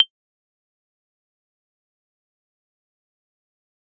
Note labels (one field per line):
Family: mallet percussion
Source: acoustic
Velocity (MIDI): 127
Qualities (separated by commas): dark, fast decay, percussive, reverb